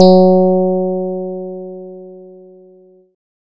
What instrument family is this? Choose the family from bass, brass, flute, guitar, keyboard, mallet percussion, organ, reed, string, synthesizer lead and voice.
bass